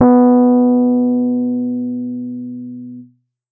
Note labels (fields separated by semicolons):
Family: keyboard; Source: electronic; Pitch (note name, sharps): B3; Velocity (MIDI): 127; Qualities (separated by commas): dark